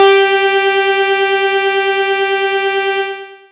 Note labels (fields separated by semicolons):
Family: bass; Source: synthesizer; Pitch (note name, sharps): G4; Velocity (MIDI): 127; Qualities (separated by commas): bright, distorted, long release